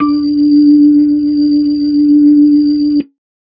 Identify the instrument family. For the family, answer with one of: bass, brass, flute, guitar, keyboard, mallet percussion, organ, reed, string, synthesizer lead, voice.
organ